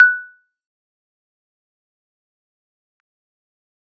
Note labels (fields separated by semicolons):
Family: keyboard; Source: electronic; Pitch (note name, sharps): F#6; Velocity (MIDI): 25; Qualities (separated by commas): fast decay, percussive